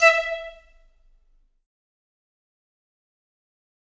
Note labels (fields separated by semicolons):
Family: flute; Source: acoustic; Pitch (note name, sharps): E5; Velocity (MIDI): 25; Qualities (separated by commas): fast decay, percussive, reverb